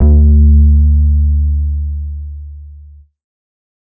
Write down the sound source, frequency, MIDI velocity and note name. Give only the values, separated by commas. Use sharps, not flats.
synthesizer, 73.42 Hz, 50, D2